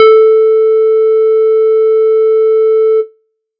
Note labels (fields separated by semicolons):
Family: bass; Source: synthesizer; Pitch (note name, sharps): A4; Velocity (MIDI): 100